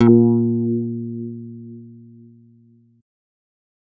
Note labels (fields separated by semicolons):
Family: bass; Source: synthesizer; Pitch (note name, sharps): A#2; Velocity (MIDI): 100; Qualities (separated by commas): distorted